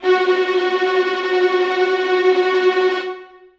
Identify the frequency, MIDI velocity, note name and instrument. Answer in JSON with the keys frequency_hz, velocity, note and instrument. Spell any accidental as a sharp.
{"frequency_hz": 370, "velocity": 127, "note": "F#4", "instrument": "acoustic string instrument"}